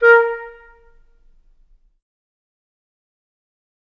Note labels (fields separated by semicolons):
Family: flute; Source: acoustic; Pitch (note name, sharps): A#4; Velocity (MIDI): 75; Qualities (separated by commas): fast decay, percussive, reverb